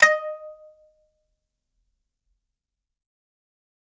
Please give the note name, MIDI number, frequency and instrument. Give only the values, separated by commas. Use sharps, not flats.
D#5, 75, 622.3 Hz, acoustic guitar